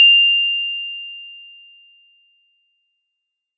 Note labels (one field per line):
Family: mallet percussion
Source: acoustic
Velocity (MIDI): 100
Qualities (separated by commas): bright